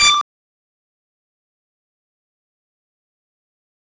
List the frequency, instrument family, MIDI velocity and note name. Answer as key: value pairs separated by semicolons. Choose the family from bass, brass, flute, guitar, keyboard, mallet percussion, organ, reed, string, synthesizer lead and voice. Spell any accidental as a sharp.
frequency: 1175 Hz; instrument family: bass; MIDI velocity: 127; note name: D6